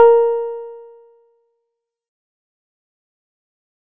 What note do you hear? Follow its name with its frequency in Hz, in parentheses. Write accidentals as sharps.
A#4 (466.2 Hz)